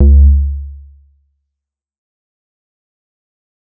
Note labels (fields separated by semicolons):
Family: bass; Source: synthesizer; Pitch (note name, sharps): C#2; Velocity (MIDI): 75; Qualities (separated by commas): dark, fast decay